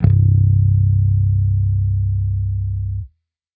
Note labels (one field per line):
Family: bass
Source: electronic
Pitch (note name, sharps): C1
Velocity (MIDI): 100